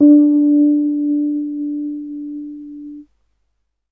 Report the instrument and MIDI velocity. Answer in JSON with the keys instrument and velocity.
{"instrument": "electronic keyboard", "velocity": 50}